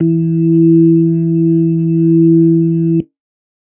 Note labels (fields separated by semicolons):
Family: organ; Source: electronic; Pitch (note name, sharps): E3; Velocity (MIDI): 50; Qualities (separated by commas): dark